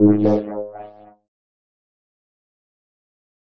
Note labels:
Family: keyboard; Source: electronic; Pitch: G#2; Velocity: 50; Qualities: distorted, fast decay, non-linear envelope

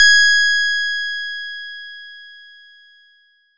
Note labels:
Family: bass; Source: synthesizer; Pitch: G#6; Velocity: 127; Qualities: bright, distorted

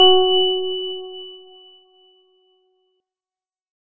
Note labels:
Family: organ; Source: electronic; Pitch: F#4; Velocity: 75

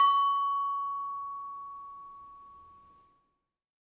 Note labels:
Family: mallet percussion; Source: acoustic; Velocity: 25; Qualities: reverb

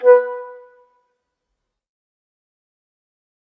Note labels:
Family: flute; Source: acoustic; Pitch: B4; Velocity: 75; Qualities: fast decay, percussive, reverb

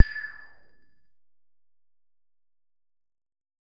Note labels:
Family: bass; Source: synthesizer; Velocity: 25; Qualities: distorted, percussive

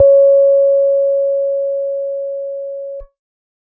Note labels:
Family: keyboard; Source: electronic; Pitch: C#5; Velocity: 25; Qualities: dark

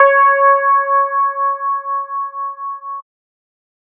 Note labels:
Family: bass; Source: synthesizer; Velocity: 127

